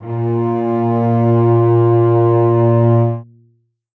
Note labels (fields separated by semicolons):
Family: string; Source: acoustic; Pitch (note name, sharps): A#2; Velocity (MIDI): 50; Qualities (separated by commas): reverb